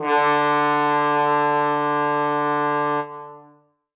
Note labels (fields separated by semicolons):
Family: brass; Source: acoustic; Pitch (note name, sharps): D3; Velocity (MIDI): 75; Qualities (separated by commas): reverb